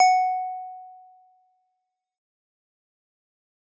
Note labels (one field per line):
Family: guitar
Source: synthesizer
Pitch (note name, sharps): F#5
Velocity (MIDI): 127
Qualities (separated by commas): dark, fast decay